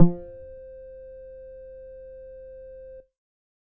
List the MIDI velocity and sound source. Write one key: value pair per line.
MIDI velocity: 25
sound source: synthesizer